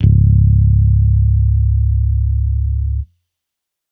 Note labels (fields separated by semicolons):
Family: bass; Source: electronic; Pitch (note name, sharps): C#1; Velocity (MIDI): 50; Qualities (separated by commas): distorted